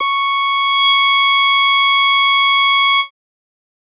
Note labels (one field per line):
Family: bass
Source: synthesizer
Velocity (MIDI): 127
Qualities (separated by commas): bright, distorted